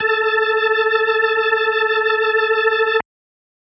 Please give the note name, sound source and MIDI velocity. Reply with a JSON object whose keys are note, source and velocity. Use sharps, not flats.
{"note": "A4", "source": "electronic", "velocity": 100}